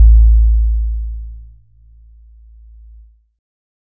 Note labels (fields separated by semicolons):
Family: keyboard; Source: electronic; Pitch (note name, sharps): A1; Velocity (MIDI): 25